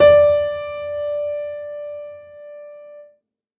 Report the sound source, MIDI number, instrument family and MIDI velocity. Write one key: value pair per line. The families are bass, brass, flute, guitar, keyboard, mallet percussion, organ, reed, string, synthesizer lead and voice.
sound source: acoustic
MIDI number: 74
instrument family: keyboard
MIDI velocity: 100